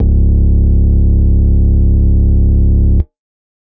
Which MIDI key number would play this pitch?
25